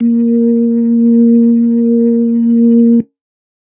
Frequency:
233.1 Hz